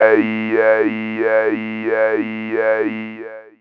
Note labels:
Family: voice; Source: synthesizer; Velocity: 75; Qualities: long release, non-linear envelope, tempo-synced

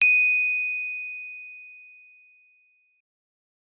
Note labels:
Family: keyboard; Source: electronic; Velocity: 50; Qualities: bright

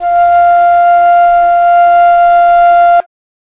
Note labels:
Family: flute; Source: acoustic; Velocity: 25

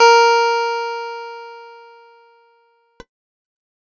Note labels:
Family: keyboard; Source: electronic; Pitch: A#4; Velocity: 25; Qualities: bright

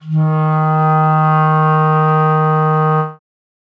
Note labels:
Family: reed; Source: acoustic; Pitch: D#3; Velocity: 50; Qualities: dark

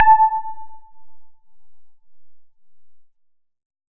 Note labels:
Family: synthesizer lead; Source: synthesizer; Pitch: A5; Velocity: 50

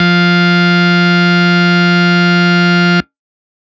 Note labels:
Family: organ; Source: electronic; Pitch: F3; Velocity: 127; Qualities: distorted

